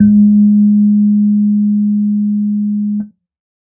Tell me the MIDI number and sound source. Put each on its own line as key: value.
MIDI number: 56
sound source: electronic